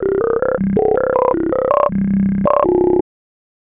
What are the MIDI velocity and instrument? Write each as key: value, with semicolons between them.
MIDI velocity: 25; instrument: synthesizer bass